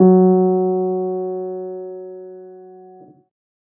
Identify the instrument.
acoustic keyboard